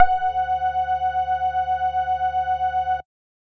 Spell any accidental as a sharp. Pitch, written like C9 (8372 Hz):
F#5 (740 Hz)